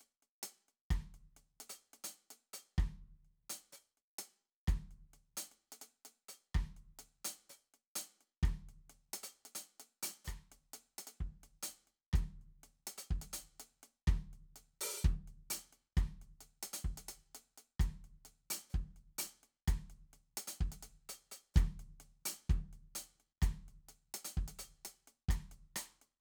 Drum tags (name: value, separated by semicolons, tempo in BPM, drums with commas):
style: slow reggae; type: beat; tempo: 64 BPM; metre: 4/4; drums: closed hi-hat, open hi-hat, hi-hat pedal, cross-stick, kick